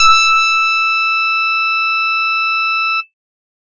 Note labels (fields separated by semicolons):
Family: bass; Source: synthesizer; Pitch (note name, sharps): E6; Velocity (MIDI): 100; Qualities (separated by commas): bright, distorted